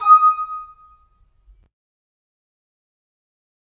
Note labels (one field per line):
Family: flute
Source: acoustic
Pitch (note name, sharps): D#6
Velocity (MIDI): 50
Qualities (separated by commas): fast decay, reverb